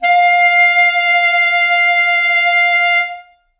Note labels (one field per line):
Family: reed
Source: acoustic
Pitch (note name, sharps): F5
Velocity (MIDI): 127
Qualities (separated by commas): reverb